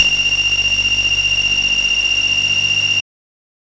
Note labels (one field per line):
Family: bass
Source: synthesizer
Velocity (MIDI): 100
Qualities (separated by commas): bright, distorted